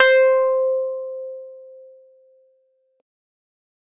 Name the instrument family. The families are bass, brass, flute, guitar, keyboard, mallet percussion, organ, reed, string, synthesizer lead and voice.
keyboard